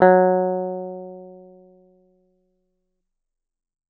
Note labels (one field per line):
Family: guitar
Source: acoustic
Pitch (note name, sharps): F#3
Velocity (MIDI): 75